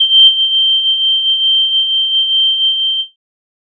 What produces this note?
synthesizer flute